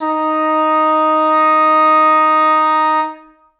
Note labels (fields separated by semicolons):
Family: reed; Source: acoustic; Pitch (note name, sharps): D#4; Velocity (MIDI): 75; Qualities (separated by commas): reverb